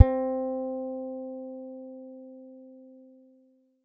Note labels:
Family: guitar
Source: acoustic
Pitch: C4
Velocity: 75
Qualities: dark

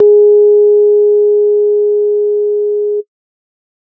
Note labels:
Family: organ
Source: electronic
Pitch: G#4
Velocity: 25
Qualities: dark

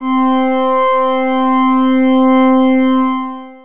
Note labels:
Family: organ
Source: electronic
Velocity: 25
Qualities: distorted, long release

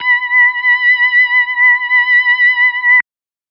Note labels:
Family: organ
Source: electronic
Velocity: 127

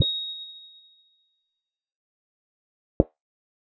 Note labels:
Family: guitar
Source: electronic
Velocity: 25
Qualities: fast decay, reverb

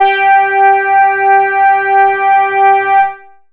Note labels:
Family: bass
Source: synthesizer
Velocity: 100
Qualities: bright, distorted

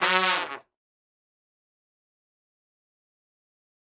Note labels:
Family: brass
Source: acoustic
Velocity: 75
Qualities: fast decay, reverb

